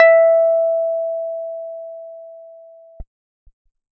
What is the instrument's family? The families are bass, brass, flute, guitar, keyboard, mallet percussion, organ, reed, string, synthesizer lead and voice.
keyboard